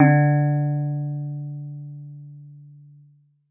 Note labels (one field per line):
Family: guitar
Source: synthesizer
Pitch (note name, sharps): D3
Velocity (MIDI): 127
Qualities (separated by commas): dark